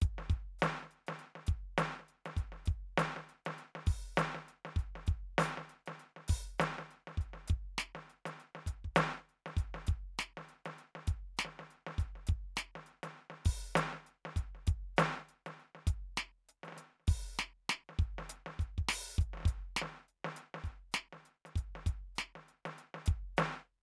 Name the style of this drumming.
funk